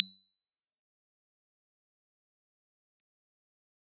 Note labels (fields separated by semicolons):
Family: keyboard; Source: electronic; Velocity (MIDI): 25; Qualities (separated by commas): fast decay, percussive